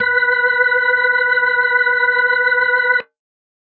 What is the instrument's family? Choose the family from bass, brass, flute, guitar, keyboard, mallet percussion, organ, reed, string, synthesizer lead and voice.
organ